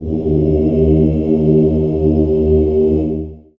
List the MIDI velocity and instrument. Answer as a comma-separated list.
75, acoustic voice